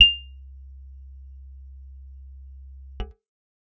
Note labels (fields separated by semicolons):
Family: guitar; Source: acoustic; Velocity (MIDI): 127; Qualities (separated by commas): bright